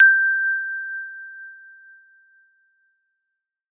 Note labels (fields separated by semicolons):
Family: mallet percussion; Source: acoustic; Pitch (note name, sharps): G6; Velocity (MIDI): 100